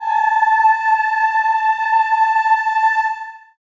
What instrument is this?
acoustic voice